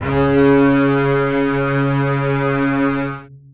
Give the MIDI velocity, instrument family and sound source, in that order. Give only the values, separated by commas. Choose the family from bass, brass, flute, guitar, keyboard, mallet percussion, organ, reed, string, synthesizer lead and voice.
127, string, acoustic